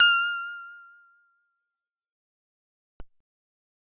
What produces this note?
synthesizer bass